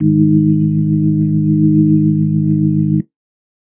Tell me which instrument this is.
electronic organ